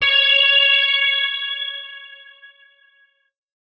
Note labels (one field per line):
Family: guitar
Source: electronic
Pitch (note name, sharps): C#5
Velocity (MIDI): 100